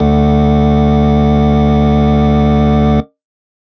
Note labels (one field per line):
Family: organ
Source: electronic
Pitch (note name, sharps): D2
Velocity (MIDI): 50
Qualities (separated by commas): distorted